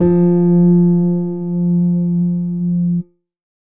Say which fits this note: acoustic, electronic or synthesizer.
electronic